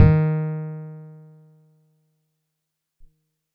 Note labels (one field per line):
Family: guitar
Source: acoustic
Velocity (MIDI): 75